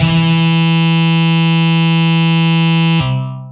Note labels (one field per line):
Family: guitar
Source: electronic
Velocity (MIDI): 100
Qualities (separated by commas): bright, distorted, long release